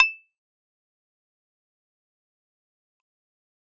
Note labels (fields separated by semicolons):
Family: keyboard; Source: electronic; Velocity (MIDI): 75; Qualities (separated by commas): fast decay, percussive